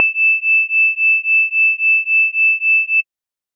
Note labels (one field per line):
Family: bass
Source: synthesizer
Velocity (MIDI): 127